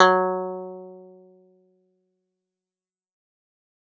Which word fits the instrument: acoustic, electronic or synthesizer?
acoustic